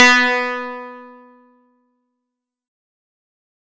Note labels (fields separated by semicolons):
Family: guitar; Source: acoustic; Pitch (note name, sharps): B3; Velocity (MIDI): 100; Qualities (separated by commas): bright, distorted, fast decay